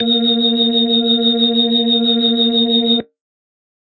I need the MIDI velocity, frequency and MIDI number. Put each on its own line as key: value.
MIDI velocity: 25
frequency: 233.1 Hz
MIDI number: 58